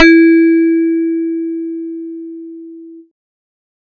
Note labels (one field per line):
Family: bass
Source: synthesizer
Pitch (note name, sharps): E4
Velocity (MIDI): 50